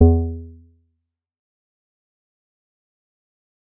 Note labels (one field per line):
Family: bass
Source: synthesizer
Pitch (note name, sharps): E2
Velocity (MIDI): 25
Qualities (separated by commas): dark, fast decay, percussive